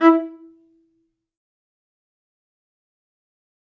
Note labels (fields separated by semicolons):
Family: string; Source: acoustic; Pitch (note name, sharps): E4; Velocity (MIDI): 127; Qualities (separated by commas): fast decay, percussive, reverb